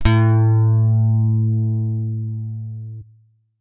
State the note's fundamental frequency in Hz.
110 Hz